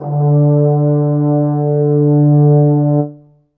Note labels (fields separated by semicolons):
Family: brass; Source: acoustic; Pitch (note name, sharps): D3; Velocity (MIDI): 50; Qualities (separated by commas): dark, reverb